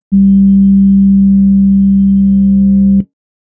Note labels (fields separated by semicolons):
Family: keyboard; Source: electronic; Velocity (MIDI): 25